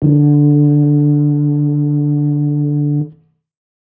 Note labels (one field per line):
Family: brass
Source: acoustic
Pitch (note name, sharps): D3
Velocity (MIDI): 25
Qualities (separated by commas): dark